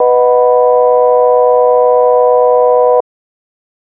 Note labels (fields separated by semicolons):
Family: organ; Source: electronic; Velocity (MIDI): 127